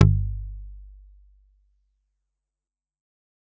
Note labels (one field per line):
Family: guitar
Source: electronic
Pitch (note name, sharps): G1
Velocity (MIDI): 100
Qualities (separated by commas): fast decay